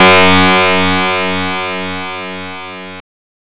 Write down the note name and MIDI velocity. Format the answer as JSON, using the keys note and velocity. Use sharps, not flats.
{"note": "F#2", "velocity": 75}